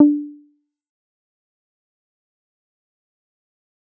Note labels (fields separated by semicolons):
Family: guitar; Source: electronic; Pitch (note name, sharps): D4; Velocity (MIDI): 25; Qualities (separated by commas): fast decay, percussive